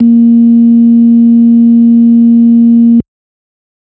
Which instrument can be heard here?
electronic organ